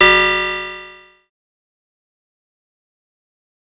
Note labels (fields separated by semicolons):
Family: bass; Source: synthesizer; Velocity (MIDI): 50; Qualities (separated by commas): bright, distorted, fast decay